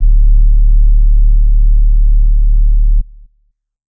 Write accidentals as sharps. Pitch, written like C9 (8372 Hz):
D1 (36.71 Hz)